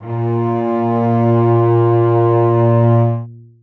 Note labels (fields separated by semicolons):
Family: string; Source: acoustic; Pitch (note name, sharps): A#2; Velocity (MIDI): 50; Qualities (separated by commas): long release, reverb